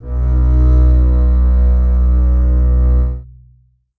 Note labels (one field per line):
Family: string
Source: acoustic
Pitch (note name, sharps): B1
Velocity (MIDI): 75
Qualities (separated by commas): long release, reverb